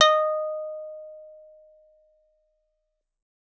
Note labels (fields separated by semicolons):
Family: guitar; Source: acoustic; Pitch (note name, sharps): D#5; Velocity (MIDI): 127